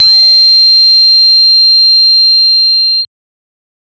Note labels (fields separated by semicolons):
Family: bass; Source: synthesizer; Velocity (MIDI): 100; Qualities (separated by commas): bright, distorted, multiphonic